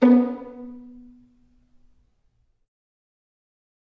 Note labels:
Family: string; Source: acoustic; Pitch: B3; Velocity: 75; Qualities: dark, percussive, reverb

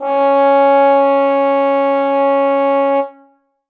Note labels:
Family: brass; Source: acoustic; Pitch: C#4; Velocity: 100; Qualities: reverb

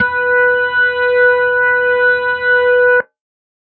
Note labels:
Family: organ; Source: electronic; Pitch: B4; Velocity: 75

